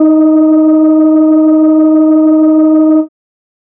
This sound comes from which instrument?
electronic organ